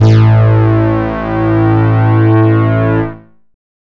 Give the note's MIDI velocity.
100